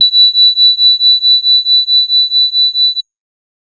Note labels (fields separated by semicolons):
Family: organ; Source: electronic; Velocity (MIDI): 75; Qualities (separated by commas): bright